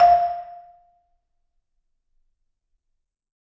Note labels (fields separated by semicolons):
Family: mallet percussion; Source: acoustic; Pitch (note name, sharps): F5; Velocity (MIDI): 127; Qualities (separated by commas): percussive, reverb